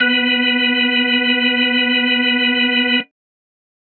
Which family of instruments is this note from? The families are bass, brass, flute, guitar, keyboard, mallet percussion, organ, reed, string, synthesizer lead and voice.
organ